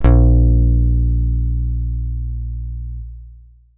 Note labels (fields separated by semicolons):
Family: guitar; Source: electronic; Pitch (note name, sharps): A#1; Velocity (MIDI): 75; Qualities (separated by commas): long release